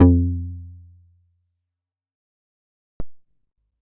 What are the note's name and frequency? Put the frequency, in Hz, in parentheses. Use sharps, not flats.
F2 (87.31 Hz)